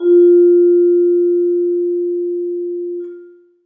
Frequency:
349.2 Hz